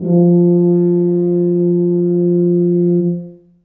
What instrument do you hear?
acoustic brass instrument